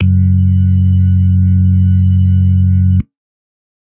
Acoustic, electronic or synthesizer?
electronic